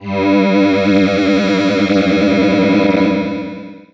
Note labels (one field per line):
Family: voice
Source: synthesizer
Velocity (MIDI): 100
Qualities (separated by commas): bright, distorted, long release